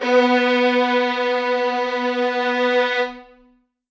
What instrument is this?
acoustic string instrument